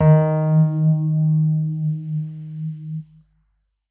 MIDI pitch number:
51